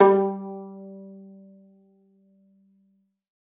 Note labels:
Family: string; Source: acoustic; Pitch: G3; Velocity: 127; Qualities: reverb

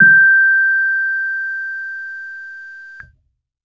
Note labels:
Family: keyboard; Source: electronic; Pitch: G6; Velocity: 25

